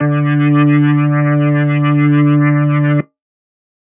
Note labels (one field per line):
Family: organ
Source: electronic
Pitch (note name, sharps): D3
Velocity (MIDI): 127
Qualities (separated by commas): distorted